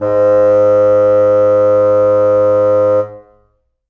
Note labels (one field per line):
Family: reed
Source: acoustic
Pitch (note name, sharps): G#2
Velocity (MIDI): 100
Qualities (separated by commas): reverb